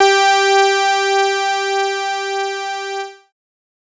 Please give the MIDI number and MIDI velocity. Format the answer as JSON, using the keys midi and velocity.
{"midi": 67, "velocity": 75}